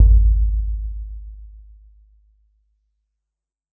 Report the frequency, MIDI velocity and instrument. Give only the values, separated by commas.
51.91 Hz, 100, acoustic mallet percussion instrument